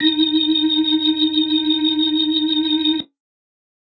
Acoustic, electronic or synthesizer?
electronic